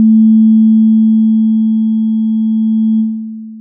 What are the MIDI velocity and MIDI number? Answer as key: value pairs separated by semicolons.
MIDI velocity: 25; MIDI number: 57